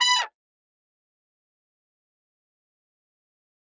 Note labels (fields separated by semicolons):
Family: brass; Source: acoustic; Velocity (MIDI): 50; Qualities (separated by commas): bright, fast decay, percussive, reverb